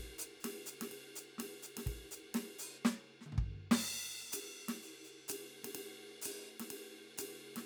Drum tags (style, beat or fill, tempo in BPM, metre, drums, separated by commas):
jazz, beat, 125 BPM, 4/4, crash, ride, hi-hat pedal, snare, high tom, floor tom, kick